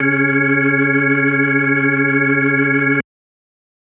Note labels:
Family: organ; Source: electronic; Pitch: C#3; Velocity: 50

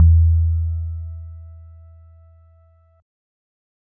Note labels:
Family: keyboard; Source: electronic; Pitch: E2; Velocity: 25; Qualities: dark

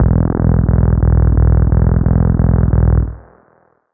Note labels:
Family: bass; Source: synthesizer; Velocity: 25; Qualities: reverb

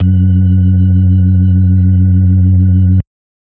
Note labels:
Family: organ; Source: electronic; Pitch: F#2; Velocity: 50; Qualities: dark

